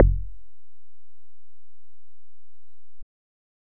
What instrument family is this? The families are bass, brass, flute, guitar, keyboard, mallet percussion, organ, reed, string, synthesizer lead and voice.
bass